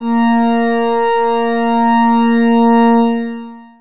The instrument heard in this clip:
electronic organ